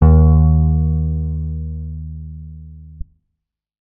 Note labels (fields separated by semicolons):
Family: guitar; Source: electronic; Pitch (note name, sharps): D#2; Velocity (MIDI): 25; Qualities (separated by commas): reverb